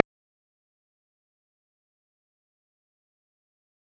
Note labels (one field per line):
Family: guitar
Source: electronic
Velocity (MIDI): 25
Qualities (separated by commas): fast decay, percussive